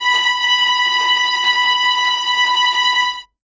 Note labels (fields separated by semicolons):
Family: string; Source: acoustic; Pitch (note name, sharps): B5; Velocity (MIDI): 127; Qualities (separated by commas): bright, non-linear envelope, reverb